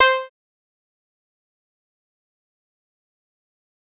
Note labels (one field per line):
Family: bass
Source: synthesizer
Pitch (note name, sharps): C5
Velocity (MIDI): 75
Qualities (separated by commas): bright, distorted, fast decay, percussive